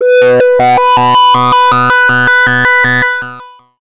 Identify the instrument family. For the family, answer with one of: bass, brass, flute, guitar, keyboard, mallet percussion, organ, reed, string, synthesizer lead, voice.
bass